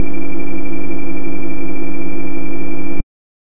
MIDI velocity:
127